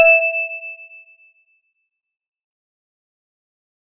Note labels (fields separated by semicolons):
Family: mallet percussion; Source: acoustic; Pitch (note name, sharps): E5; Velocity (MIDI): 127; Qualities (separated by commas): fast decay